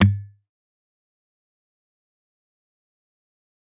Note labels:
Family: guitar; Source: electronic; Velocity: 25; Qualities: fast decay, percussive

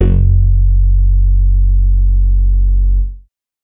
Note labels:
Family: bass; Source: synthesizer; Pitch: F#1; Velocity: 50; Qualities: distorted

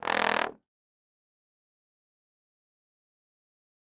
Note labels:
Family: brass; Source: acoustic; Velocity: 25; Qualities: bright, fast decay, reverb

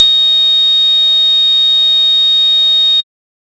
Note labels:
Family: bass; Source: synthesizer; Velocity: 100; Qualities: bright, distorted, tempo-synced

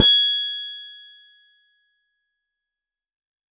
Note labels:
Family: keyboard; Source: electronic; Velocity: 100; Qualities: fast decay

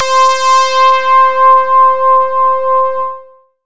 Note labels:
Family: bass; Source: synthesizer; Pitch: C5; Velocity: 100; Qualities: bright, distorted

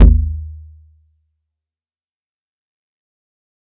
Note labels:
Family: mallet percussion; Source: acoustic; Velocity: 127; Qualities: fast decay, multiphonic, percussive

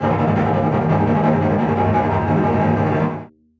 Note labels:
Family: string; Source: acoustic; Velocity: 127; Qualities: bright, non-linear envelope, reverb

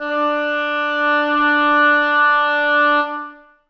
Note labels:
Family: reed; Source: acoustic; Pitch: D4; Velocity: 127; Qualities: reverb

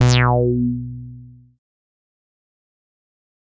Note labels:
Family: bass; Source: synthesizer; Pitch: B2; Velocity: 100; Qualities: bright, distorted, fast decay

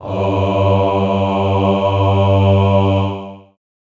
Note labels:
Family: voice; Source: acoustic; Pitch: G2; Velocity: 127; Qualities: long release, reverb

